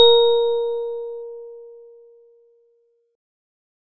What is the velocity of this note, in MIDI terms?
25